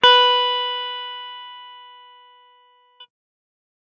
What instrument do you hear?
electronic guitar